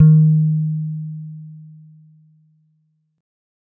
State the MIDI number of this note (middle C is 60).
51